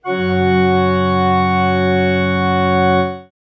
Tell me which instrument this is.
acoustic organ